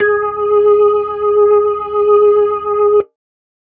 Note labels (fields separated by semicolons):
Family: organ; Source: electronic; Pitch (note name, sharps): G#4; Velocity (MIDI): 50